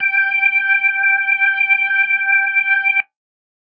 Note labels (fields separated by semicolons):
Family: organ; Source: electronic; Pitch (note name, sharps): G5; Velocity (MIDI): 25